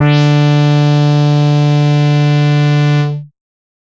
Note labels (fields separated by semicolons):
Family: bass; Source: synthesizer; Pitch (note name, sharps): D3; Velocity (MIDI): 127; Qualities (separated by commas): bright, distorted